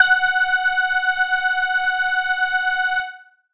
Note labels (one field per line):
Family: keyboard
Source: electronic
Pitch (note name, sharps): F#5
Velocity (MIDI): 127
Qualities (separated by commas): bright, distorted